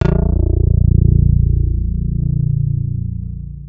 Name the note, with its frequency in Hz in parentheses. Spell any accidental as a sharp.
A#0 (29.14 Hz)